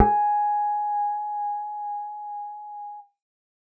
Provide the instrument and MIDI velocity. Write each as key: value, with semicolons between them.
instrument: synthesizer bass; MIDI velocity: 50